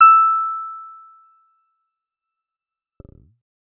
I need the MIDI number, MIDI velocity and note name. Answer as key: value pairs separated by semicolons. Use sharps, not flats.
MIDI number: 88; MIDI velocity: 25; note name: E6